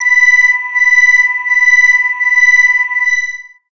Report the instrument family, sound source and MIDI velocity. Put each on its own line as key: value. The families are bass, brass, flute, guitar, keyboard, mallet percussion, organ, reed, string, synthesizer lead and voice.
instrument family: bass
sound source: synthesizer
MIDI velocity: 50